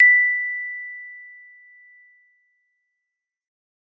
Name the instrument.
acoustic mallet percussion instrument